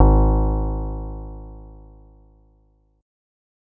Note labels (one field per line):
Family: bass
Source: synthesizer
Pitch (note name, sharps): G#1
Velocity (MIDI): 75